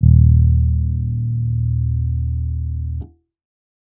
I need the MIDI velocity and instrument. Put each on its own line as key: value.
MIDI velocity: 50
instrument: electronic bass